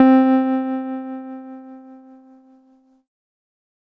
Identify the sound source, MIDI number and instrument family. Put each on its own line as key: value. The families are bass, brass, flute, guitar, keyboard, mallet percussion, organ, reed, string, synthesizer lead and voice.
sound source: electronic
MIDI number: 60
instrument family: keyboard